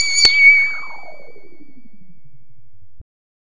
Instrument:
synthesizer bass